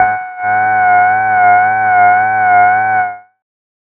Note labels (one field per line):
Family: bass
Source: synthesizer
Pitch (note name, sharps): F#5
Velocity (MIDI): 127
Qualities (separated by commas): distorted, tempo-synced